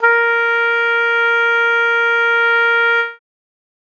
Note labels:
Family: reed; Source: acoustic; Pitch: A#4; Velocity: 25

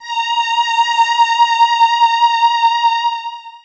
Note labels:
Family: voice; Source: synthesizer; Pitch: A#5; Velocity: 50; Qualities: bright, distorted, long release

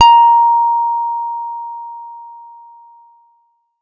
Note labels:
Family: guitar; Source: electronic; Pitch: A#5; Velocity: 100

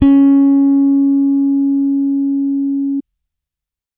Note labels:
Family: bass; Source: electronic; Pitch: C#4; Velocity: 50

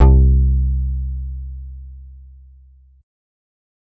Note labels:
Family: bass; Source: synthesizer; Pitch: C2; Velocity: 25

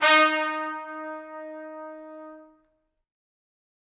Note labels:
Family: brass; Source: acoustic; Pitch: D#4; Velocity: 25; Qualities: bright, reverb

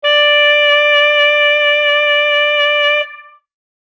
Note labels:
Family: reed; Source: acoustic; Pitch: D5; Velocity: 127; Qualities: bright

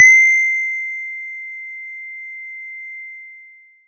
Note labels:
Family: mallet percussion; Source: acoustic; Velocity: 100; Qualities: long release

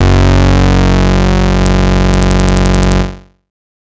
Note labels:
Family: bass; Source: synthesizer; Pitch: F#1; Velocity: 50; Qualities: bright, distorted

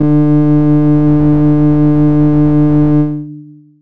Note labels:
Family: keyboard; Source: electronic; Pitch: D3; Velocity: 100; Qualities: distorted, long release

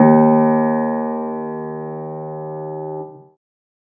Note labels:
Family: keyboard; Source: acoustic; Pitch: D#2; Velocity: 75; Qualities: reverb

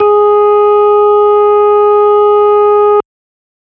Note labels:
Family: organ; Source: electronic; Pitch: G#4; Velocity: 127

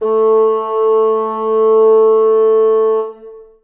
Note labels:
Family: reed; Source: acoustic; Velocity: 127; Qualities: long release, reverb

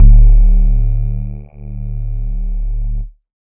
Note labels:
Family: synthesizer lead; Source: synthesizer; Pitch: D1; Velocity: 100; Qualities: distorted

